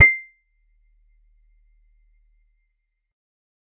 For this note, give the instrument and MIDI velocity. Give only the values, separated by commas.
acoustic guitar, 25